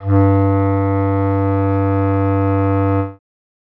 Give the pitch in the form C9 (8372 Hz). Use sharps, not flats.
G2 (98 Hz)